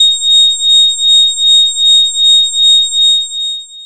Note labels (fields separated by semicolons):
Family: bass; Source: synthesizer; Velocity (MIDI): 127; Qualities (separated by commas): bright, distorted, long release